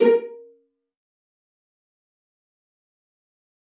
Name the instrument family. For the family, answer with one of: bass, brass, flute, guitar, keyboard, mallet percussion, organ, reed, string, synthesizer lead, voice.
string